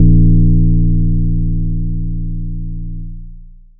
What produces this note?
acoustic mallet percussion instrument